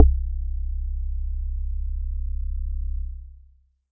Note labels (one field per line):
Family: mallet percussion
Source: acoustic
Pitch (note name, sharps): C1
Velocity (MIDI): 100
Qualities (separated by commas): dark